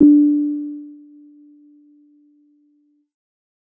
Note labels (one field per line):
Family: keyboard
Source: electronic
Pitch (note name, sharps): D4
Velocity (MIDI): 50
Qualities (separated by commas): dark